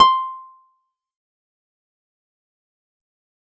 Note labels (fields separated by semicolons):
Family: guitar; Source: acoustic; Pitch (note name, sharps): C6; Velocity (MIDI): 50; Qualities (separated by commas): fast decay, percussive